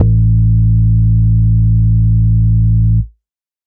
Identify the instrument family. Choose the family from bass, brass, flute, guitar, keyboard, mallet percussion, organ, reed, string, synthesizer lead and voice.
organ